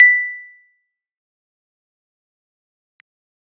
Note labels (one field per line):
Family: keyboard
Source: electronic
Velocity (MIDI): 25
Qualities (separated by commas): fast decay, percussive